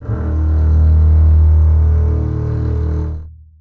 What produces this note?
acoustic string instrument